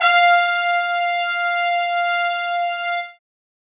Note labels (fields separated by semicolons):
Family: brass; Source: acoustic; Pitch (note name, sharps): F5; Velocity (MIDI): 127; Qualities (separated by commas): bright, reverb